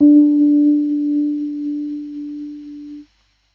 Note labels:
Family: keyboard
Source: electronic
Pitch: D4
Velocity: 25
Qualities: dark

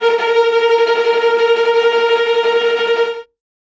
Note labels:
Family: string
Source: acoustic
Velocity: 127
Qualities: bright, non-linear envelope, reverb

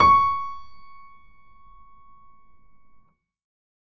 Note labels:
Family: keyboard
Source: acoustic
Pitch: C#6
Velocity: 100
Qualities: reverb

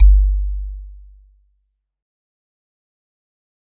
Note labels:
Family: mallet percussion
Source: acoustic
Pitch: G1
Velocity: 50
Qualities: dark, fast decay

